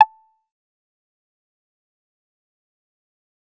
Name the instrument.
synthesizer bass